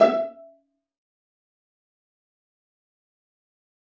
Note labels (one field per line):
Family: string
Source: acoustic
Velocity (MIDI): 25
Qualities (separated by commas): fast decay, percussive, reverb